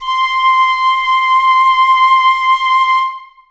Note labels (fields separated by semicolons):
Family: flute; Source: acoustic; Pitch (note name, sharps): C6; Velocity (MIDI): 100; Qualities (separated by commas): reverb